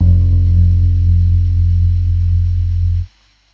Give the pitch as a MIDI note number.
29